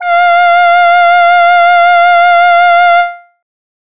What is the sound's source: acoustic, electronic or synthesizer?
synthesizer